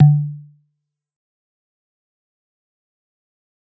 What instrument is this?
acoustic mallet percussion instrument